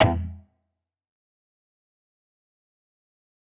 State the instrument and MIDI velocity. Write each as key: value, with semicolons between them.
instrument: electronic guitar; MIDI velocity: 25